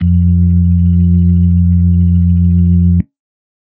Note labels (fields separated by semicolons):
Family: organ; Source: electronic; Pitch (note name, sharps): F2; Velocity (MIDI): 25; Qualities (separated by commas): dark